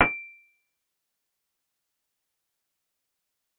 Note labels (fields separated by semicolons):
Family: keyboard; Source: synthesizer; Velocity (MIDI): 127; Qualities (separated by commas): fast decay, percussive